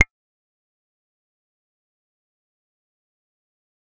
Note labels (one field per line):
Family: bass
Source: synthesizer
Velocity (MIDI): 25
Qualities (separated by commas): fast decay, percussive